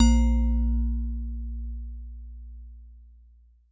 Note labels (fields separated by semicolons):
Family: mallet percussion; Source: acoustic; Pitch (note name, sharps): A#1; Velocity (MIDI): 100